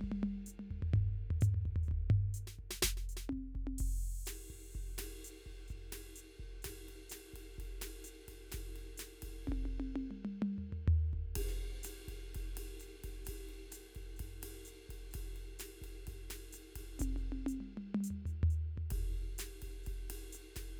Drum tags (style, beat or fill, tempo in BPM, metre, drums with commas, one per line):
bossa nova
beat
127 BPM
4/4
crash, ride, hi-hat pedal, snare, high tom, mid tom, floor tom, kick